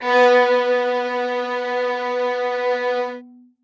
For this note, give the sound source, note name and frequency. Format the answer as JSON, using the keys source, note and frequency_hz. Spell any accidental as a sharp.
{"source": "acoustic", "note": "B3", "frequency_hz": 246.9}